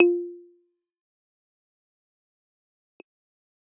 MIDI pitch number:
65